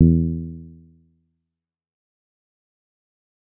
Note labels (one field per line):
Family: bass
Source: synthesizer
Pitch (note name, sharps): E2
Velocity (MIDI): 25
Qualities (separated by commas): dark, fast decay, percussive